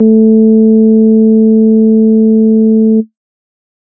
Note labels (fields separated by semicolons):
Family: organ; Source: electronic; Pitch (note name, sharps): A3; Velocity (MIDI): 100; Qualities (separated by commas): dark